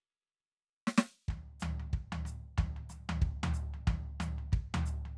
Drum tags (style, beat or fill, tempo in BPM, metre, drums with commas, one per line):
swing
beat
185 BPM
4/4
hi-hat pedal, snare, floor tom, kick